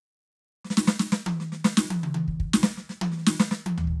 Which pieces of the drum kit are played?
snare, high tom, mid tom, floor tom and kick